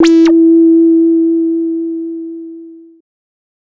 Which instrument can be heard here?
synthesizer bass